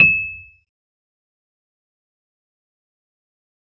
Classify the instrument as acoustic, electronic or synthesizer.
electronic